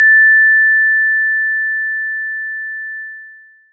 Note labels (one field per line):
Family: mallet percussion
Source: electronic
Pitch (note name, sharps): A6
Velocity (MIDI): 50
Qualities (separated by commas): bright, long release, multiphonic